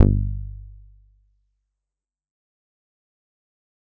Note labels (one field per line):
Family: bass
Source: synthesizer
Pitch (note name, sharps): G1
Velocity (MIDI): 75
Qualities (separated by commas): dark, distorted, fast decay